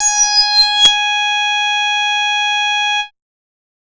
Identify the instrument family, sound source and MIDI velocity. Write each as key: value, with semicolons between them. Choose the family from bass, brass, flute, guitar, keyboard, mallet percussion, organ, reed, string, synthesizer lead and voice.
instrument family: bass; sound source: synthesizer; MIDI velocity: 100